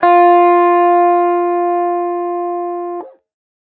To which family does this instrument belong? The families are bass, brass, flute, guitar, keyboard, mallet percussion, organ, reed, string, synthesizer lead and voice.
guitar